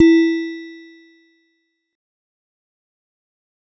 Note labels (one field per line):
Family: mallet percussion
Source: acoustic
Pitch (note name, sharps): E4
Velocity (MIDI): 50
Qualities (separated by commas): fast decay